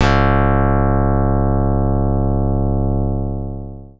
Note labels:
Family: keyboard; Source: electronic; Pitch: C#1; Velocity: 75; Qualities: bright, long release

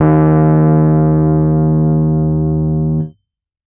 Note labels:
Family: keyboard; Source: electronic; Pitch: D#2; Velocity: 127; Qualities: distorted

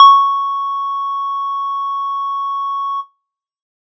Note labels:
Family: bass; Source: synthesizer; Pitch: C#6; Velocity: 25

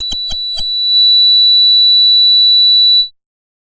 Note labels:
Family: bass; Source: synthesizer; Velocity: 127; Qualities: multiphonic

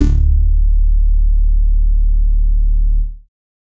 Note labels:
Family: bass; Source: synthesizer; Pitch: D1; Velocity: 127; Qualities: distorted

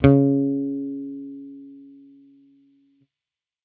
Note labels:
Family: bass; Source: electronic; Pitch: C#3; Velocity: 25

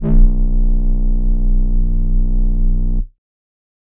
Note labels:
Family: flute; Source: synthesizer; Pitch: B0; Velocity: 50; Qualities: distorted

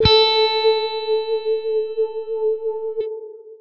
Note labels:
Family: guitar; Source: electronic; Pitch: A4; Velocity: 50; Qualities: distorted, long release

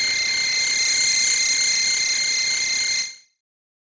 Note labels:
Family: bass; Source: synthesizer; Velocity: 75; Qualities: non-linear envelope

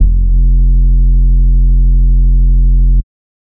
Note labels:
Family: bass; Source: synthesizer; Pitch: F1; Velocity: 100; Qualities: dark, distorted, tempo-synced

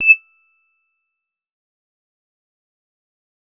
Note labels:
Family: bass; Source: synthesizer; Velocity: 75; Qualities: distorted, fast decay, percussive

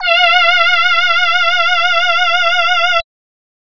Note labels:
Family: voice; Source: synthesizer; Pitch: F5; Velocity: 50

